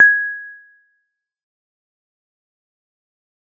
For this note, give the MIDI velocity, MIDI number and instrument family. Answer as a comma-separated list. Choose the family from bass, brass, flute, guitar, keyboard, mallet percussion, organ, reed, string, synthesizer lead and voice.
25, 92, mallet percussion